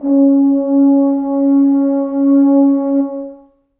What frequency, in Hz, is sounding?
277.2 Hz